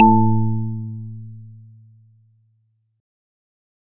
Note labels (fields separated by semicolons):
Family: organ; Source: electronic; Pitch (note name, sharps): A2; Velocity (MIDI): 127